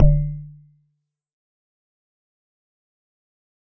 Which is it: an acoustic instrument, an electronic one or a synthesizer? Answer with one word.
acoustic